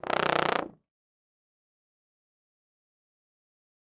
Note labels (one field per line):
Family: brass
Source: acoustic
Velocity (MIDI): 100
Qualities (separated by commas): bright, fast decay, reverb